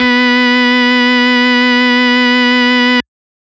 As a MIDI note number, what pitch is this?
59